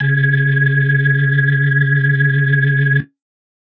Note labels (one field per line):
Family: organ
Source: electronic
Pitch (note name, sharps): C#3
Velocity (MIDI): 50